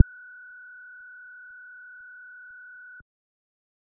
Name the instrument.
synthesizer bass